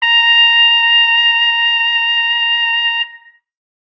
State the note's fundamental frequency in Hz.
932.3 Hz